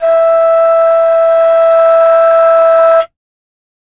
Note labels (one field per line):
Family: flute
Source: acoustic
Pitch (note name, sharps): E5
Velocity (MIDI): 25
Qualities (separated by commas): multiphonic